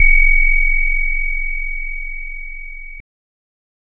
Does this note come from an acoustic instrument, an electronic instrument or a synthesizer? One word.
synthesizer